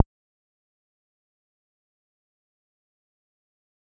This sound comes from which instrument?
synthesizer bass